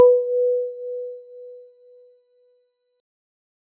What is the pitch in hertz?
493.9 Hz